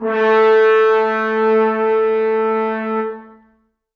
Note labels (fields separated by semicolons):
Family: brass; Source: acoustic; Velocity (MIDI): 50; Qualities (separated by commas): reverb